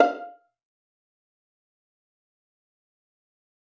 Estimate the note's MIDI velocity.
50